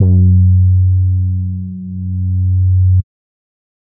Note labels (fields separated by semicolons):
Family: bass; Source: synthesizer; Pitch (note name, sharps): F#2; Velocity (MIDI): 100; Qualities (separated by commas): dark